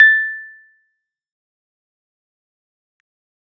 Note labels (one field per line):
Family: keyboard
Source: electronic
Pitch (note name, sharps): A6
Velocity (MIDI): 100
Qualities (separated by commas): fast decay, percussive